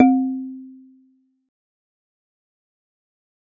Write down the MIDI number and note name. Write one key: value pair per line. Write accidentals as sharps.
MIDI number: 60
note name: C4